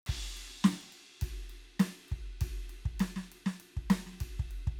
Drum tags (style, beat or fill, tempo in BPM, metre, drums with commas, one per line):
rock
beat
100 BPM
4/4
ride, snare, kick